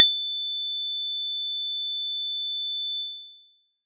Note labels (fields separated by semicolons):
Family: mallet percussion; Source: acoustic; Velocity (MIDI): 100